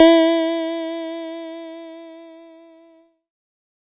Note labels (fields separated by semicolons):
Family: keyboard; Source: electronic; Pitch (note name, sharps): E4; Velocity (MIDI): 50; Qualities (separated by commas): bright